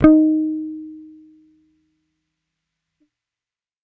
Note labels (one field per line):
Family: bass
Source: electronic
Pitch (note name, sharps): D#4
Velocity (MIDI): 50